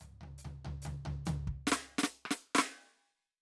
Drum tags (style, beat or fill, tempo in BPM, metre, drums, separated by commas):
half-time rock, fill, 140 BPM, 4/4, hi-hat pedal, snare, cross-stick, high tom, floor tom, kick